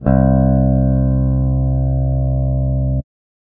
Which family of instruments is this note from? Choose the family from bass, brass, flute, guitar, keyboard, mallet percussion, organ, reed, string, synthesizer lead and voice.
guitar